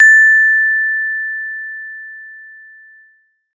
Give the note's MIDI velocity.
75